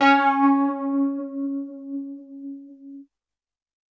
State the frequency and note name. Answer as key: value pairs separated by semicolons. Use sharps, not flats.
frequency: 277.2 Hz; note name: C#4